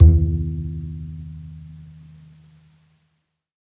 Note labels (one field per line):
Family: string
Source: acoustic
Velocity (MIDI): 50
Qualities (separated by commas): dark, reverb